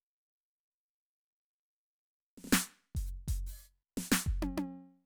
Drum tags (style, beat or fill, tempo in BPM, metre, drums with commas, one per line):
funk
fill
95 BPM
4/4
closed hi-hat, hi-hat pedal, snare, high tom, kick